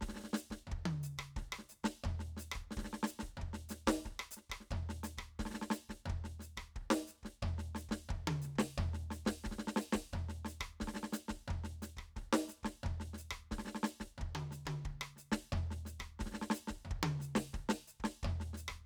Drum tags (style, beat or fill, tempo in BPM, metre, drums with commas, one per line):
samba
beat
89 BPM
4/4
hi-hat pedal, snare, cross-stick, high tom, floor tom, kick